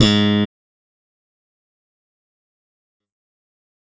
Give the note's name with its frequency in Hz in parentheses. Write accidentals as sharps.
G#2 (103.8 Hz)